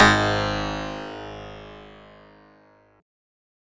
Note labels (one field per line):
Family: synthesizer lead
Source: synthesizer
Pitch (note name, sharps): G#1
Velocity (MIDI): 100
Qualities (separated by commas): bright, distorted